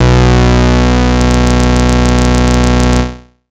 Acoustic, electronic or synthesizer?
synthesizer